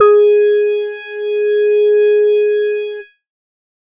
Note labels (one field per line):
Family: organ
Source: electronic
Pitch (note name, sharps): G#4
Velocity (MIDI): 127